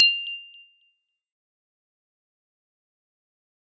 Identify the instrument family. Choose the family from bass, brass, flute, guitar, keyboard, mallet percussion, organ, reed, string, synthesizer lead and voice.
mallet percussion